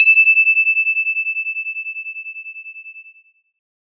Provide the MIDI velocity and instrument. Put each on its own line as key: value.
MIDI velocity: 100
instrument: synthesizer guitar